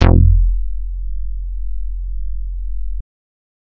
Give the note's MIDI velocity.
127